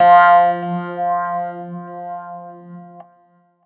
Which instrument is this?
electronic keyboard